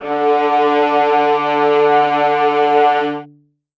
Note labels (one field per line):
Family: string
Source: acoustic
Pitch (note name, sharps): D3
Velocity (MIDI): 100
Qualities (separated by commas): reverb